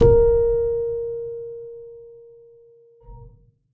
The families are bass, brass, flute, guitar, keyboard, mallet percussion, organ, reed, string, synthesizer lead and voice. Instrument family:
keyboard